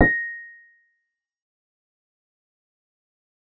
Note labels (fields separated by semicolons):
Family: keyboard; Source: synthesizer; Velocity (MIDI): 25; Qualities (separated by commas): fast decay, percussive